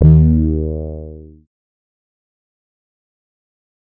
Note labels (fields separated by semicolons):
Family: bass; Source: synthesizer; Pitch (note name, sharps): D#2; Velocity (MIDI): 75; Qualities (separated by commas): distorted, fast decay